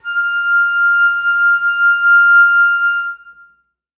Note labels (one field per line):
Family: flute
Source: acoustic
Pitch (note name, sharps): F6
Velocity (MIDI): 25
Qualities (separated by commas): long release, reverb